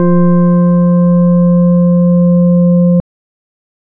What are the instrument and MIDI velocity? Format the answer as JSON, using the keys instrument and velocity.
{"instrument": "electronic organ", "velocity": 50}